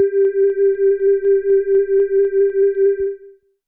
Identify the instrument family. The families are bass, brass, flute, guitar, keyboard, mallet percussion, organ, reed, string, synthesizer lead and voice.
mallet percussion